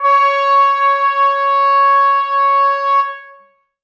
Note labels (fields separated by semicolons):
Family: brass; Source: acoustic; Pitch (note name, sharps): C#5; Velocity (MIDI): 100; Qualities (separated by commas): bright, reverb